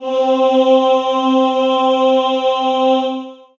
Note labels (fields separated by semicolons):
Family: voice; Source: acoustic; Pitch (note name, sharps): C4; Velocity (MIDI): 75; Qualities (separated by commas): long release, reverb